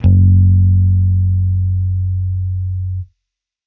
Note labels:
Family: bass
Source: electronic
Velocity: 25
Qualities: distorted

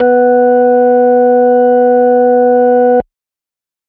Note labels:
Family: organ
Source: electronic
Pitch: B3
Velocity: 127

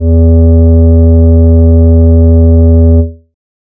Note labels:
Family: flute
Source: synthesizer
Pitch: E2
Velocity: 127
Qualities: dark

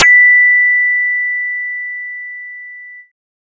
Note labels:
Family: bass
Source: synthesizer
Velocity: 75

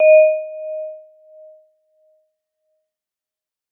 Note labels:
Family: mallet percussion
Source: acoustic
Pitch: D#5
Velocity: 75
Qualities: non-linear envelope

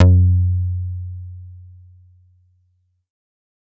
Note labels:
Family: bass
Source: synthesizer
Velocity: 50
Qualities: distorted

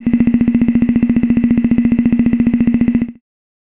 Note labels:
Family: voice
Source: synthesizer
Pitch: A#-1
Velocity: 50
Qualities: bright

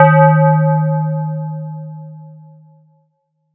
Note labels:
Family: mallet percussion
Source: electronic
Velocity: 100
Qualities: multiphonic

